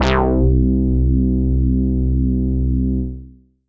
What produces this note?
synthesizer bass